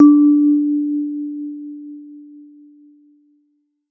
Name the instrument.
acoustic mallet percussion instrument